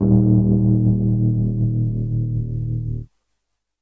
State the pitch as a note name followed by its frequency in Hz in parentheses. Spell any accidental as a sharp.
D#1 (38.89 Hz)